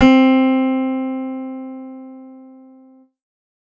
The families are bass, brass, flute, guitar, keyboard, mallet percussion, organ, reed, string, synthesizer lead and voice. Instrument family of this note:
keyboard